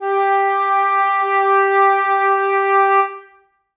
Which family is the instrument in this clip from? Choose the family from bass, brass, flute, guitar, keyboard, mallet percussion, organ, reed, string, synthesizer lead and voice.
flute